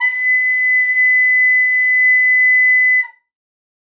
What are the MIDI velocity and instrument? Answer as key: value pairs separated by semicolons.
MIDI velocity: 100; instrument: acoustic flute